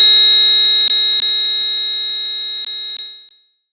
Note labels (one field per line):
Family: bass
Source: synthesizer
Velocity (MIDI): 25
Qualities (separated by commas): bright, distorted